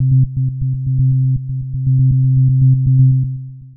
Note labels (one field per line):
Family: synthesizer lead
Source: synthesizer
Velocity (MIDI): 127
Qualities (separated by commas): dark, long release, tempo-synced